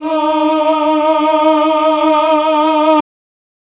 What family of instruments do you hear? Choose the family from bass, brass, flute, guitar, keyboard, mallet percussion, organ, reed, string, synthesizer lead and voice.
voice